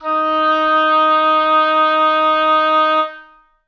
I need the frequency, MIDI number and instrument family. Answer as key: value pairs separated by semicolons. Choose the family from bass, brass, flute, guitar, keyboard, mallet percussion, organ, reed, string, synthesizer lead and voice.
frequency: 311.1 Hz; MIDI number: 63; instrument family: reed